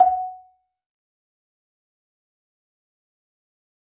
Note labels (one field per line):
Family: mallet percussion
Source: acoustic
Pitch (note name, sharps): F#5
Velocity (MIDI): 50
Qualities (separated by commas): fast decay, percussive, reverb